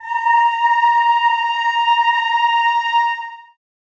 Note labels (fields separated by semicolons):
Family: voice; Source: acoustic; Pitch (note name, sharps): A#5; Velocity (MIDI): 127; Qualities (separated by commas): long release, reverb